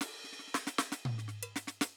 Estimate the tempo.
112 BPM